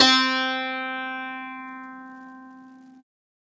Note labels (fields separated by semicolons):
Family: guitar; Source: acoustic; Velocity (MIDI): 25; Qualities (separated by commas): bright, multiphonic, reverb